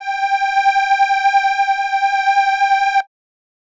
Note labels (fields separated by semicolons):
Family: reed; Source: acoustic; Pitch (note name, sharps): G5; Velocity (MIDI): 127